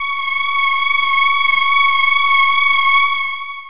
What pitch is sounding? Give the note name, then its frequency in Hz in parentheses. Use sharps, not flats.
C#6 (1109 Hz)